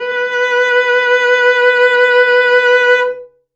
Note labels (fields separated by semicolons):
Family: string; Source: acoustic; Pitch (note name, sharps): B4; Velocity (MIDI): 127; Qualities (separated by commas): bright, reverb